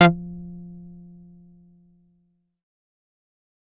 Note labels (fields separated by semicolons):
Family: bass; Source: synthesizer; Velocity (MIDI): 127; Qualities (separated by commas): distorted, fast decay, percussive